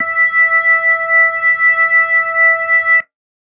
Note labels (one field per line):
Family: organ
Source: electronic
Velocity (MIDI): 25